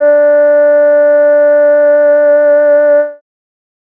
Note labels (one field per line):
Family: voice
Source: synthesizer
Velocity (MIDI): 100